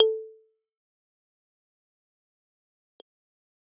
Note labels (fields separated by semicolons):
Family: keyboard; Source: electronic; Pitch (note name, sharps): A4; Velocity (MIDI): 25; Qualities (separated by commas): percussive